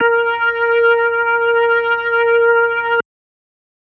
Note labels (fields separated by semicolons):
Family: organ; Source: electronic; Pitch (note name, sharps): A#4; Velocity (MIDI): 100; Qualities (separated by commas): distorted